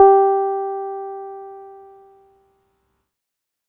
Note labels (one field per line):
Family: keyboard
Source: electronic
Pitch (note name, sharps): G4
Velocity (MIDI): 100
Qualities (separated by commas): dark